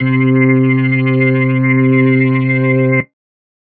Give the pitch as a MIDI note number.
48